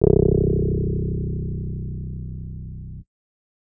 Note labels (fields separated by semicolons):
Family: keyboard; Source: electronic; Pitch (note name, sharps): B0; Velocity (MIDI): 50